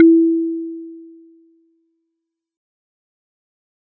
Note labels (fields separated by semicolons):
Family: mallet percussion; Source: acoustic; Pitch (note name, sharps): E4; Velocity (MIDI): 75; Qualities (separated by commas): fast decay